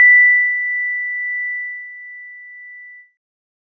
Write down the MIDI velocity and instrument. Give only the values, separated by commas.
75, electronic keyboard